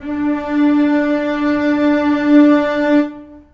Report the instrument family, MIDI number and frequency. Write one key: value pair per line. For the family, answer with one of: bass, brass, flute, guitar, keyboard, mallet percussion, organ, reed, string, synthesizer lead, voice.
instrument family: string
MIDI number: 62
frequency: 293.7 Hz